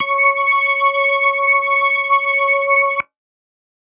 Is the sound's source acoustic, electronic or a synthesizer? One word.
electronic